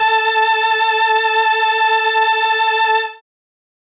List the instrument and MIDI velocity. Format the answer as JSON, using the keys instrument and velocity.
{"instrument": "synthesizer keyboard", "velocity": 75}